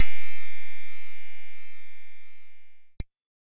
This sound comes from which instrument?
electronic keyboard